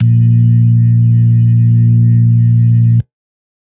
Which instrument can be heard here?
electronic organ